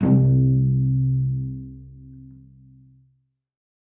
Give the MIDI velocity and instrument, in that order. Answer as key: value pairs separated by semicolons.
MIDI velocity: 50; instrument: acoustic string instrument